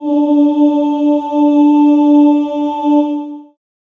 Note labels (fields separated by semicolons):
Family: voice; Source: acoustic; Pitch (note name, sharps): D4; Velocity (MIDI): 50; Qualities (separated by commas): dark, long release, reverb